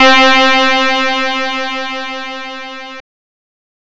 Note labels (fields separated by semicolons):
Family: guitar; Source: synthesizer; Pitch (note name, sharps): C4; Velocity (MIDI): 50; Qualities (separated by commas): bright, distorted